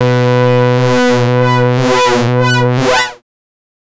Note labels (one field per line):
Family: bass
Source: synthesizer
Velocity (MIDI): 50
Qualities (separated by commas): distorted, non-linear envelope